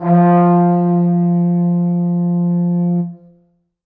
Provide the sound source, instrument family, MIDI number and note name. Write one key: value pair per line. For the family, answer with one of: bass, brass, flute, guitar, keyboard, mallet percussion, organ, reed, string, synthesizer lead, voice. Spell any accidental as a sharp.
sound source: acoustic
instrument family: brass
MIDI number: 53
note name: F3